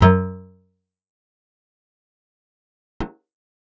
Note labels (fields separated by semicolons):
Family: guitar; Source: acoustic; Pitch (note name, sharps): F#2; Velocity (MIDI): 25; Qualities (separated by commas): fast decay, percussive, reverb